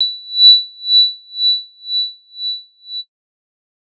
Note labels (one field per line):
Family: bass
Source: synthesizer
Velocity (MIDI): 25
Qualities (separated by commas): bright, distorted